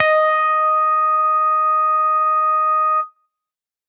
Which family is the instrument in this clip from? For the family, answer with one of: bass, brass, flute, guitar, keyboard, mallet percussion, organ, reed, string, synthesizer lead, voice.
bass